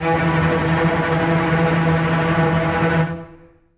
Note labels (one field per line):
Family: string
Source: acoustic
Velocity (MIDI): 127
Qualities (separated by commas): long release, non-linear envelope, reverb